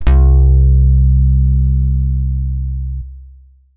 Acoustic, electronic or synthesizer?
electronic